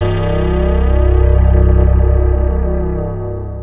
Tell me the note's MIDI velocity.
50